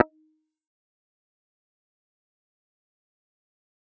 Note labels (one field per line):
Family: bass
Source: synthesizer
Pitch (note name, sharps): D#4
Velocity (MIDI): 100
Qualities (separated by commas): fast decay, percussive